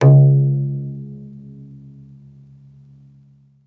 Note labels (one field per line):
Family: guitar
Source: acoustic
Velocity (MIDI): 127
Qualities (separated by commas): dark, reverb